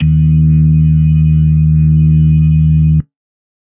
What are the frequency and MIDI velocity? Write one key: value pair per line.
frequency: 77.78 Hz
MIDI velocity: 100